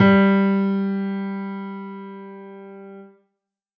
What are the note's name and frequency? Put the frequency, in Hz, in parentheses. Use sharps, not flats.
G3 (196 Hz)